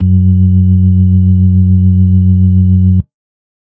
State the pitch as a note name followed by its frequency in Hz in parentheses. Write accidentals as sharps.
F#2 (92.5 Hz)